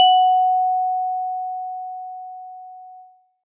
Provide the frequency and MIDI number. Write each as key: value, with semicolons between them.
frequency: 740 Hz; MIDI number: 78